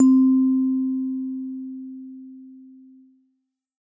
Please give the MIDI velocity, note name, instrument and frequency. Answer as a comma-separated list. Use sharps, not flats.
100, C4, acoustic mallet percussion instrument, 261.6 Hz